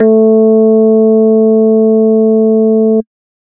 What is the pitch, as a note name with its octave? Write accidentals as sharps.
A3